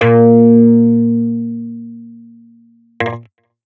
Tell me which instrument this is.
electronic guitar